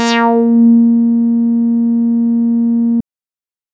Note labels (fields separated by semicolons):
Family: bass; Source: synthesizer; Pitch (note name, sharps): A#3; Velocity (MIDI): 100; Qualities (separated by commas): distorted